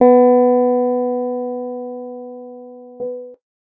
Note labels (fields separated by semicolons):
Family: guitar; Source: electronic; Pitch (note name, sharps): B3; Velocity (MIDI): 25